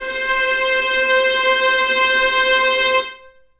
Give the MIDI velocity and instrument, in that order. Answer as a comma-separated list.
50, acoustic string instrument